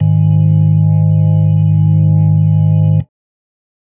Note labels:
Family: organ; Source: electronic; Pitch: G#1; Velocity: 25; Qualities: dark

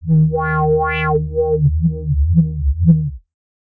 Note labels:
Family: bass; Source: synthesizer; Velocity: 50; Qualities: distorted, non-linear envelope

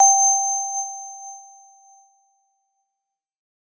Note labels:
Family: keyboard; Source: electronic; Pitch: G5; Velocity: 25; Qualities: bright

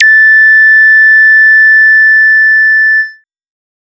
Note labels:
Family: bass; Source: synthesizer; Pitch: A6; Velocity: 100; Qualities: bright, distorted

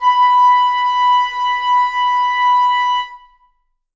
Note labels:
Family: reed; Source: acoustic; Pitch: B5; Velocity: 25; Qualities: reverb

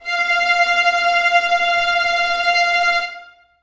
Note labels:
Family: string; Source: acoustic; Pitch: F5; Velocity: 100; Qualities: bright, non-linear envelope, reverb

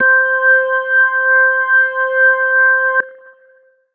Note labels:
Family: organ; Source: electronic; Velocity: 25; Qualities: long release

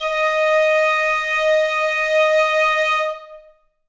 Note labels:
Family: flute; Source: acoustic; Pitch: D#5; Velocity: 25; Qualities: reverb

